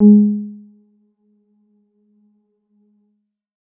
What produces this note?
electronic keyboard